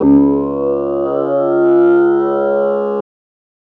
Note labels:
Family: voice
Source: synthesizer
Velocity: 25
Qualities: distorted

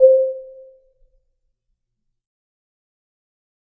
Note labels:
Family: mallet percussion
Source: acoustic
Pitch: C5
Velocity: 50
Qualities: dark, fast decay, percussive, reverb

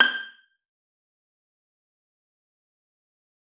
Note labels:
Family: string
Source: acoustic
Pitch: G6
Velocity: 100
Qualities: fast decay, percussive, reverb

